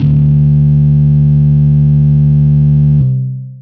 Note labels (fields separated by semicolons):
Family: guitar; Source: electronic; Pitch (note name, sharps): D2; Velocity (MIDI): 75; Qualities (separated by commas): bright, distorted, long release